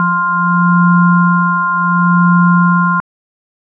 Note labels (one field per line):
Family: organ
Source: electronic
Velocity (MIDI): 25